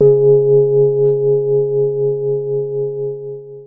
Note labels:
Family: keyboard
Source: electronic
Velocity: 50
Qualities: long release, reverb

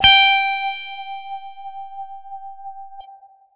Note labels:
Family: guitar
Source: electronic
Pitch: G5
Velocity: 75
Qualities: bright, distorted

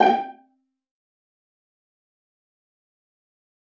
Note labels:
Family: string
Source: acoustic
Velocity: 50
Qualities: fast decay, percussive, reverb

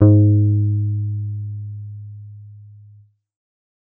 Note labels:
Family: bass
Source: synthesizer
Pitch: G#2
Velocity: 50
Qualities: dark

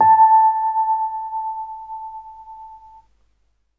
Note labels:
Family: keyboard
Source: electronic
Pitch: A5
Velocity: 50

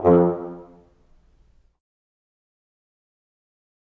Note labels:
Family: brass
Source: acoustic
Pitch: F2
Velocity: 50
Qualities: fast decay, percussive, reverb

